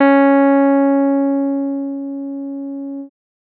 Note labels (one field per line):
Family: bass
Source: synthesizer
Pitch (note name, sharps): C#4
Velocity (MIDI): 127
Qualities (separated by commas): distorted